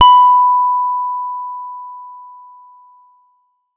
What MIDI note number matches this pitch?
83